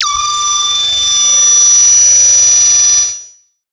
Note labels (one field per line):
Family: synthesizer lead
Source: synthesizer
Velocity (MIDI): 75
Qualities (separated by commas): multiphonic, non-linear envelope